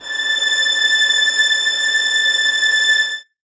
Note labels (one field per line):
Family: string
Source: acoustic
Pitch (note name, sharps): A6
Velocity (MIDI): 50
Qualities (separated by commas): reverb